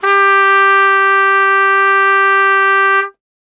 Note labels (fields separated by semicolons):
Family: brass; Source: acoustic; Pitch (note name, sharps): G4; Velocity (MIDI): 50; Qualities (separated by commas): bright